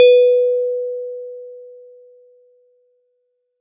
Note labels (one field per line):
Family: mallet percussion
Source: acoustic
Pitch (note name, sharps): B4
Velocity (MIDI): 50